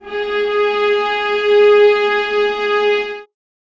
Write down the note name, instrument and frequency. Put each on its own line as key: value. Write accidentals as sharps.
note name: G#4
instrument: acoustic string instrument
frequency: 415.3 Hz